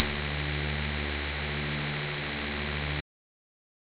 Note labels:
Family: bass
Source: synthesizer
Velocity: 75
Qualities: bright, distorted

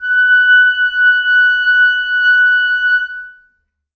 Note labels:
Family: reed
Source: acoustic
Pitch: F#6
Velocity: 25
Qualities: reverb

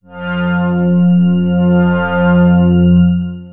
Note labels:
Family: synthesizer lead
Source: synthesizer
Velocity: 50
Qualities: bright, long release, non-linear envelope

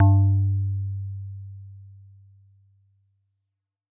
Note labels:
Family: guitar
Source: synthesizer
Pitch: G2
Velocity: 75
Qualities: dark

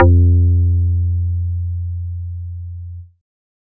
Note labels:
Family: bass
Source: synthesizer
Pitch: F2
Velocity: 127

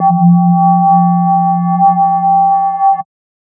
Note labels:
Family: mallet percussion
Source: synthesizer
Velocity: 25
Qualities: multiphonic, non-linear envelope

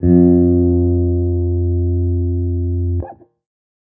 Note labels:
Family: guitar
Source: electronic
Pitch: F2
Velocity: 25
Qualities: non-linear envelope

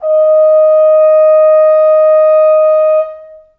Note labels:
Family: brass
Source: acoustic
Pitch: D#5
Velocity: 25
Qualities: long release, reverb

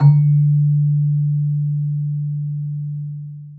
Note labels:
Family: mallet percussion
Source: acoustic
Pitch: D3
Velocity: 25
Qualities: long release, reverb

